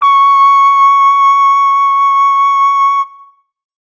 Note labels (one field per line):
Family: brass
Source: acoustic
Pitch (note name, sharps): C#6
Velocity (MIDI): 50